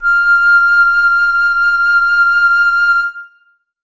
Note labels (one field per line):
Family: flute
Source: acoustic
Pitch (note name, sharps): F6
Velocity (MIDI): 75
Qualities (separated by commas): reverb